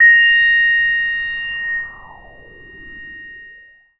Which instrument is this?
synthesizer lead